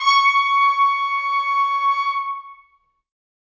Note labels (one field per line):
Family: brass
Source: acoustic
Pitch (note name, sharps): C#6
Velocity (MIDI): 127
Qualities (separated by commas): bright, reverb